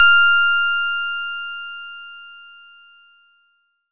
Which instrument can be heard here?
synthesizer bass